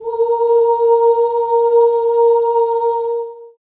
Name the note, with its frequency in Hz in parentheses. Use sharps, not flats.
A#4 (466.2 Hz)